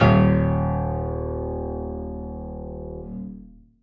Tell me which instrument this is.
acoustic keyboard